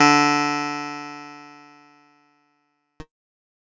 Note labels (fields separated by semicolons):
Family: keyboard; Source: electronic; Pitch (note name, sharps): D3; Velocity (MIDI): 75; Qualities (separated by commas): bright